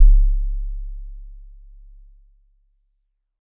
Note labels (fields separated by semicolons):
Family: mallet percussion; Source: acoustic; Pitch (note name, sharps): C#1; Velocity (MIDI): 25; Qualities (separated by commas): dark